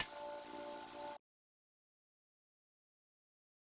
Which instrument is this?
electronic keyboard